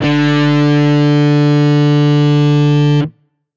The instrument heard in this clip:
electronic guitar